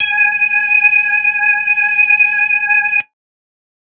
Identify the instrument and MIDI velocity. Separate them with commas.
electronic organ, 25